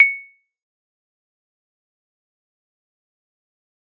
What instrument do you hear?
acoustic mallet percussion instrument